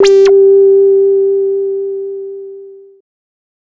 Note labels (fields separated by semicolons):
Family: bass; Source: synthesizer; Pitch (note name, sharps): G4; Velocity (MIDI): 127; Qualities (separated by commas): distorted